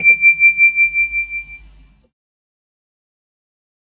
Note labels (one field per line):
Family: keyboard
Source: synthesizer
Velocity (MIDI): 75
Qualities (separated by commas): fast decay